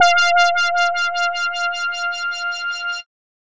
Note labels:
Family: bass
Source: synthesizer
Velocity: 127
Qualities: bright, distorted

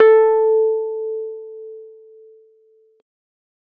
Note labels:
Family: keyboard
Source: electronic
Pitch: A4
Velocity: 75

